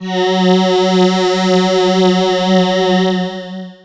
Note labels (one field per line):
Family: voice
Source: synthesizer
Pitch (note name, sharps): F#3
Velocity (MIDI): 50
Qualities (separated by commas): distorted, long release